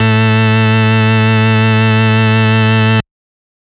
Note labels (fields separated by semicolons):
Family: organ; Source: electronic; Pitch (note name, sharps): A2; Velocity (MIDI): 25; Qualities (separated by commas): bright, distorted